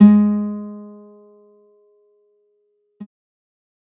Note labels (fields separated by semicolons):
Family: guitar; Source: electronic; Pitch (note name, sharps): G#3; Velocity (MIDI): 100